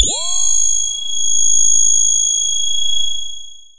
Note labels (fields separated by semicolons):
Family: voice; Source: synthesizer; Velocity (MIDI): 100; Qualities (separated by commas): bright, long release